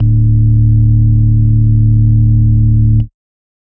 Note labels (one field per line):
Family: organ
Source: electronic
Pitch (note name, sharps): D1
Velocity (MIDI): 127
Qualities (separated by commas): dark